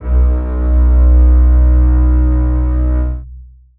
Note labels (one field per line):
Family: string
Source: acoustic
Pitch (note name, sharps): B1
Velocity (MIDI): 100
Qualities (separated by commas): long release, reverb